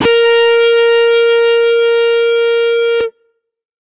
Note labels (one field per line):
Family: guitar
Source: electronic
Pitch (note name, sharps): A#4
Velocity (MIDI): 50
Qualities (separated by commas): bright, distorted